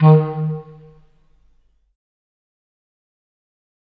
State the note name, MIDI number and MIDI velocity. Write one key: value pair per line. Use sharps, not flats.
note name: D#3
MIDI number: 51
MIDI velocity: 25